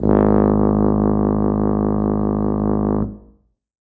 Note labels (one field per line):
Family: brass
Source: acoustic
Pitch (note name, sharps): G#1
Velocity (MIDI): 75